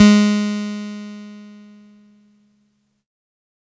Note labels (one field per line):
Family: keyboard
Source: electronic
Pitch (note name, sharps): G#3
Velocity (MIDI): 75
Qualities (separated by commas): bright, distorted